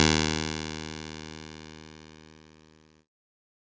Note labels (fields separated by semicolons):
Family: keyboard; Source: electronic; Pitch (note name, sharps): D#2; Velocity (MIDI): 75; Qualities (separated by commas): bright, distorted